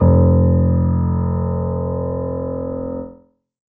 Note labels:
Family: keyboard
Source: acoustic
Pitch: F1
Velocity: 50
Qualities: reverb

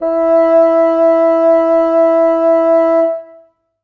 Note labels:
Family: reed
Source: acoustic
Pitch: E4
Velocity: 100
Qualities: reverb

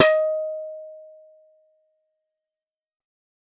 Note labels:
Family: guitar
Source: synthesizer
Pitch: D#5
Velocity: 50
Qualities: fast decay

